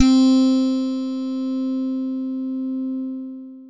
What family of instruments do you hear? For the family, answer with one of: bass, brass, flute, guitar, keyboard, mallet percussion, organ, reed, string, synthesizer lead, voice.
guitar